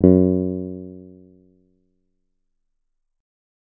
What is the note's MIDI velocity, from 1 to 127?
25